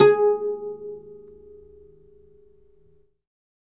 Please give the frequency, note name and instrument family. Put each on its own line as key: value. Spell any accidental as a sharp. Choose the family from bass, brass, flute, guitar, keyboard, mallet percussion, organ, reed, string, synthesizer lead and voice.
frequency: 415.3 Hz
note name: G#4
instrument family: guitar